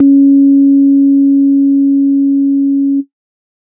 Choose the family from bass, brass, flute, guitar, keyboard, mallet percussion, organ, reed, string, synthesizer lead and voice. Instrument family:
organ